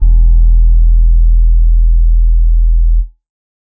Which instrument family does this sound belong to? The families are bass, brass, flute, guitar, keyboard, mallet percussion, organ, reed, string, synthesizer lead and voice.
keyboard